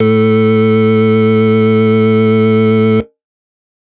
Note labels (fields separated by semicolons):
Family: organ; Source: electronic; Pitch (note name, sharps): A2; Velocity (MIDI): 100